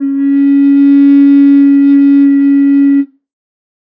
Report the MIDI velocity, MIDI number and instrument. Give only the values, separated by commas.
25, 61, acoustic flute